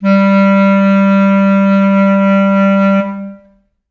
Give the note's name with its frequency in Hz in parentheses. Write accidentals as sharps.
G3 (196 Hz)